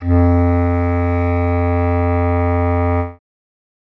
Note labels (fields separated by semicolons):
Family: reed; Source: acoustic; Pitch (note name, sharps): F2; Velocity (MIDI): 100; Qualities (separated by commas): dark